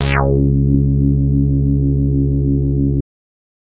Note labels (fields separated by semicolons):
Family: bass; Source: synthesizer; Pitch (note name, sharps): C#2; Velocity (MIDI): 75; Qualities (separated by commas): distorted